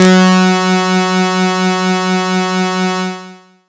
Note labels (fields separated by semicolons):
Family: bass; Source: synthesizer; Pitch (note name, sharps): F#3; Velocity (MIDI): 100; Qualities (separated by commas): bright, distorted, long release